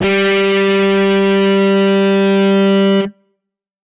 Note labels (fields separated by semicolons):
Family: guitar; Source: electronic; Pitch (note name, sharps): G3; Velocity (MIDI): 75; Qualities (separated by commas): bright, distorted